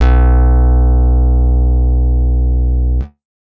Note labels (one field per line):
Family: guitar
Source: acoustic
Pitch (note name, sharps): B1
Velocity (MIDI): 75